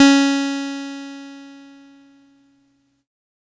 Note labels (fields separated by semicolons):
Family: keyboard; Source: electronic; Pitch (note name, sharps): C#4; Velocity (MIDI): 25; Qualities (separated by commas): bright, distorted